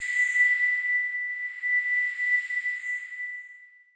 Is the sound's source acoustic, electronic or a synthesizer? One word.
electronic